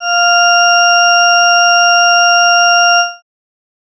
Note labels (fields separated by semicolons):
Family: organ; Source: electronic; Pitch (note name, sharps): F5; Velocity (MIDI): 100